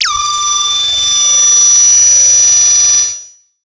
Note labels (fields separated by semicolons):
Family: synthesizer lead; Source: synthesizer; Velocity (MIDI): 25; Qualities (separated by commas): bright, distorted, multiphonic, non-linear envelope